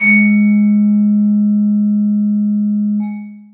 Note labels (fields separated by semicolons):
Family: mallet percussion; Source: acoustic; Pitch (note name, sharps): G#3; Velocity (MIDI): 127; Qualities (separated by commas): long release, reverb